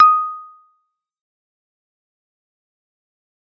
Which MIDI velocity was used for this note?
75